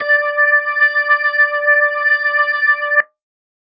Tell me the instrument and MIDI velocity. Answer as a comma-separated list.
electronic organ, 50